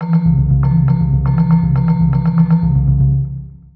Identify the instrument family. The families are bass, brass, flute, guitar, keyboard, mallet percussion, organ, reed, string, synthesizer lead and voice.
mallet percussion